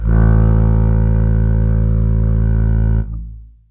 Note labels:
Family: reed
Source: acoustic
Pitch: A1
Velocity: 25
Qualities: long release, reverb

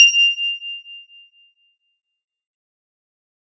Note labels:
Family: guitar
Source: synthesizer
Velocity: 75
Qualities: bright, fast decay

